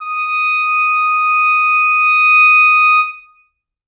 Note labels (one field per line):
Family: reed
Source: acoustic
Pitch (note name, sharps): D#6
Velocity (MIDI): 100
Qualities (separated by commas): reverb